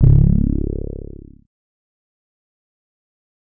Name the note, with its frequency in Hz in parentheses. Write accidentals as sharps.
C#1 (34.65 Hz)